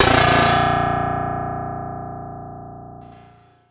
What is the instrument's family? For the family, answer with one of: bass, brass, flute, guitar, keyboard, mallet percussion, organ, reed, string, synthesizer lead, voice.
guitar